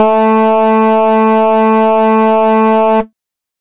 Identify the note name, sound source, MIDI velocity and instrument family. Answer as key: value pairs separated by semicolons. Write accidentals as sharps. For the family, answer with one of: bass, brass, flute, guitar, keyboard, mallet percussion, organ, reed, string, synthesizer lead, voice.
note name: A3; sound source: synthesizer; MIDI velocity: 127; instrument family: bass